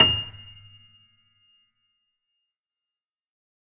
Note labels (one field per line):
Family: keyboard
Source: acoustic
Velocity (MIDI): 127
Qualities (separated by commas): fast decay, percussive